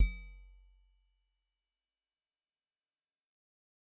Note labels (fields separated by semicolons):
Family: mallet percussion; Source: acoustic; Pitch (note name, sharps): F#1; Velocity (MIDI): 127; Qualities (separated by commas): fast decay, percussive